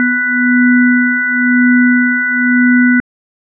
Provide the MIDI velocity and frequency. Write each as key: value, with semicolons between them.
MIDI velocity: 75; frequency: 246.9 Hz